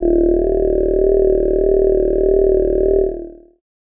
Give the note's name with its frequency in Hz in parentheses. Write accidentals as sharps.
D#1 (38.89 Hz)